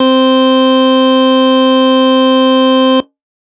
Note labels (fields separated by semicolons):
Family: organ; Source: electronic; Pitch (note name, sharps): C4; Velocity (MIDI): 127; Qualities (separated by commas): distorted